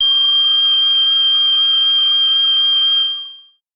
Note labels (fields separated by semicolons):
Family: voice; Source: synthesizer; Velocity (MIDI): 25; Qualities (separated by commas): bright, long release